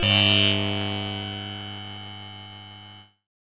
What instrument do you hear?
synthesizer keyboard